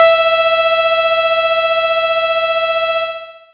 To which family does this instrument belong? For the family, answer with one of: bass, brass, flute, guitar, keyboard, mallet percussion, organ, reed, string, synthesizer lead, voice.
bass